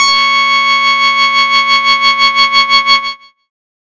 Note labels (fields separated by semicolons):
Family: bass; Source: synthesizer; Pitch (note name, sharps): C#6; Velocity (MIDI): 127; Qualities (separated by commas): bright, distorted